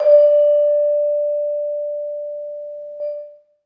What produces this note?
acoustic mallet percussion instrument